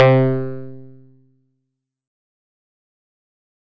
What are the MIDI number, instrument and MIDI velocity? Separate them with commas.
48, acoustic guitar, 75